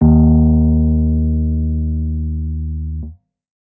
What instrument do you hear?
electronic keyboard